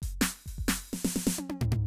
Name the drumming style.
punk